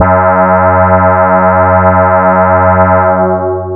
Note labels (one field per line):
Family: bass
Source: synthesizer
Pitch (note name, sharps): F#2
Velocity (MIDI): 75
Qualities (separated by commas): long release